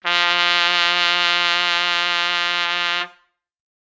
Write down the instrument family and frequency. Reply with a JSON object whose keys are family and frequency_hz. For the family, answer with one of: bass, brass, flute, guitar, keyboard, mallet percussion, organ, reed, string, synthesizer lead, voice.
{"family": "brass", "frequency_hz": 174.6}